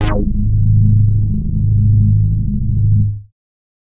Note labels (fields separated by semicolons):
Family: bass; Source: synthesizer; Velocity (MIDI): 100; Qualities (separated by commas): distorted